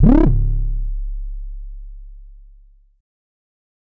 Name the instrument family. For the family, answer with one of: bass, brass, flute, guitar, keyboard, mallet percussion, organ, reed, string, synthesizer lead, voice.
bass